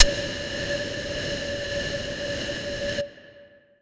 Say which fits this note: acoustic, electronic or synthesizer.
acoustic